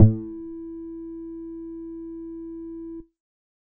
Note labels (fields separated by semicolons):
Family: bass; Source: synthesizer; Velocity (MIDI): 25; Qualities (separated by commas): distorted